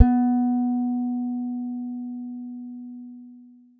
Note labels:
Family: guitar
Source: acoustic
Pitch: B3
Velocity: 127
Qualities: dark

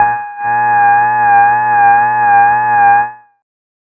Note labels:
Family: bass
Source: synthesizer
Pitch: G#5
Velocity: 75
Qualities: distorted, tempo-synced

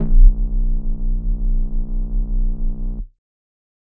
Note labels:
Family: flute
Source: synthesizer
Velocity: 50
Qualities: distorted

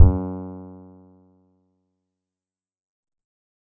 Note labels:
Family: guitar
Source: acoustic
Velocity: 50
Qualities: dark, percussive

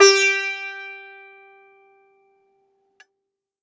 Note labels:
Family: guitar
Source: acoustic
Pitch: G4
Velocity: 50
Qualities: bright, multiphonic, reverb

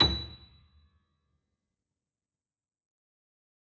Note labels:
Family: keyboard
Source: acoustic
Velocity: 50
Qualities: fast decay, percussive

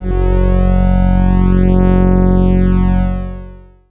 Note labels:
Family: organ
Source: electronic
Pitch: F#1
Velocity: 100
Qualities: distorted, long release

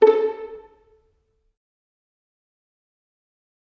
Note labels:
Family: string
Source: acoustic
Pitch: A4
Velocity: 75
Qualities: dark, fast decay, percussive, reverb

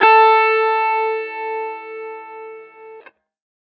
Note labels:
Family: guitar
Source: electronic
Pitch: A4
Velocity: 25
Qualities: distorted

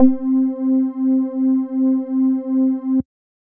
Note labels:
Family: bass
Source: synthesizer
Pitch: C4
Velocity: 50

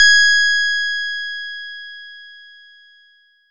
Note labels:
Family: bass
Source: synthesizer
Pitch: G#6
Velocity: 100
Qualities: bright, distorted

